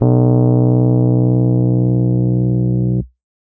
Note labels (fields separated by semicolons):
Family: keyboard; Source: electronic; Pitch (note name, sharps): B1; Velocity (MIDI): 100